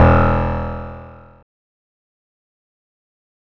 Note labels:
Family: guitar; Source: electronic; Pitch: E1; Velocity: 75; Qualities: bright, distorted, fast decay

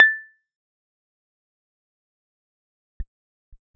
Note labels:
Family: keyboard; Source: electronic; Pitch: A6; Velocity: 50; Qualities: fast decay, percussive

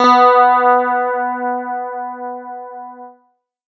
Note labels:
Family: guitar; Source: electronic; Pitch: B3; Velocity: 75

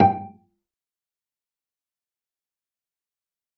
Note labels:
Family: string; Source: acoustic; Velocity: 25; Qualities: fast decay, percussive, reverb

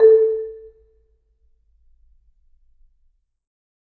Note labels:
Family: mallet percussion; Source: acoustic; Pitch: A4; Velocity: 75; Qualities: percussive, reverb

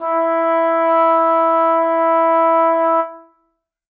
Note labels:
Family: brass; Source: acoustic; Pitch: E4; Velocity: 25; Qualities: reverb

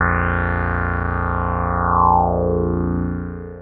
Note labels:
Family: synthesizer lead; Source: synthesizer; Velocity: 25; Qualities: long release

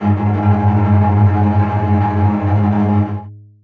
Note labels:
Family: string; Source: acoustic; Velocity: 100; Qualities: bright, long release, non-linear envelope, reverb

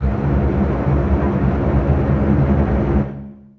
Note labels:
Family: string; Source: acoustic; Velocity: 75; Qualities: long release, non-linear envelope, reverb

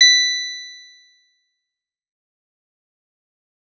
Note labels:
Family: guitar; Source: electronic; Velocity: 100; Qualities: bright, fast decay

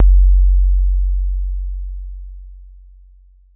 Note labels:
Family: keyboard; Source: electronic; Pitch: F#1; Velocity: 75; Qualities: dark

